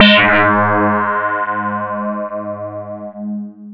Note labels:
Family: mallet percussion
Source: electronic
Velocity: 25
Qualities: distorted, long release, non-linear envelope

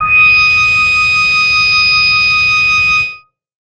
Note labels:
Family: bass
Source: synthesizer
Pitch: D#6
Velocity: 127

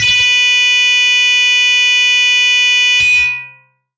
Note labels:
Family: guitar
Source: electronic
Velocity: 25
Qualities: bright, distorted, long release

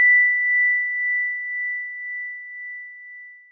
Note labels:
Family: mallet percussion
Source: acoustic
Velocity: 127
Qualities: bright

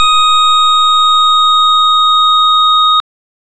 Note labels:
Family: organ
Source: electronic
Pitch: D#6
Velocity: 75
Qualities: bright

